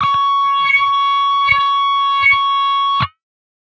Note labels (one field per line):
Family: guitar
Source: synthesizer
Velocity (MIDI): 50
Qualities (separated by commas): bright, distorted